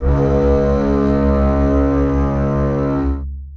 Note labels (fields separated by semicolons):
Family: string; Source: acoustic; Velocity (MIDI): 50; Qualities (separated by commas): long release, reverb